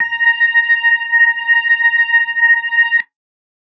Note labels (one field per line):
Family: organ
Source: electronic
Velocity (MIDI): 25